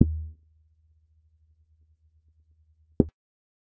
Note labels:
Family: bass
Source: synthesizer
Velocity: 25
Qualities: percussive

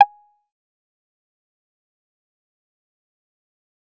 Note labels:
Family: bass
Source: synthesizer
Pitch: G#5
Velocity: 100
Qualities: fast decay, percussive

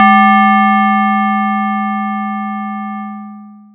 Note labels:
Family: mallet percussion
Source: acoustic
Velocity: 50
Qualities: distorted, long release

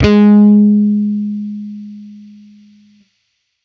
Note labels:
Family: bass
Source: electronic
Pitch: G#3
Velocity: 100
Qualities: distorted

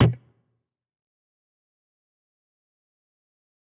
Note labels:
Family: guitar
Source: electronic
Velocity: 25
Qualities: distorted, fast decay, percussive

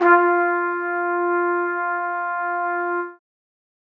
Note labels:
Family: brass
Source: acoustic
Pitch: F4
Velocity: 50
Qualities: reverb

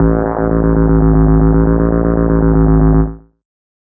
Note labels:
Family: bass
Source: synthesizer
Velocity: 25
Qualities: distorted, tempo-synced

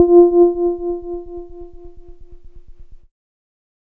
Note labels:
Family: keyboard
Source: electronic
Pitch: F4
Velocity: 100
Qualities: dark

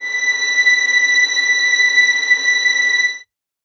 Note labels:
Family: string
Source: acoustic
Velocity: 100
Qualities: reverb

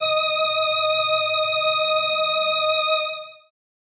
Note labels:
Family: keyboard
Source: synthesizer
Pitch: D#5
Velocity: 127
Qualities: bright

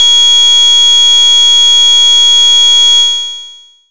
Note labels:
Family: bass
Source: synthesizer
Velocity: 100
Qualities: bright, distorted, long release

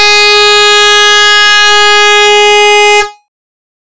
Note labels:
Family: bass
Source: synthesizer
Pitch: G#4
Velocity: 100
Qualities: bright, distorted

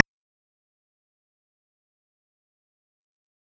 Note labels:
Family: bass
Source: synthesizer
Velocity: 100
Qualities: fast decay, percussive

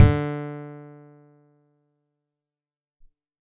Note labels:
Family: guitar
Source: acoustic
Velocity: 100

